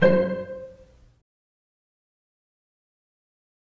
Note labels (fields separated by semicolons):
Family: string; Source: acoustic; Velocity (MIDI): 25; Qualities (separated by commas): fast decay, reverb